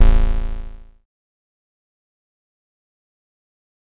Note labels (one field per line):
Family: bass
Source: synthesizer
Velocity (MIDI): 100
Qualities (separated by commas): bright, distorted, fast decay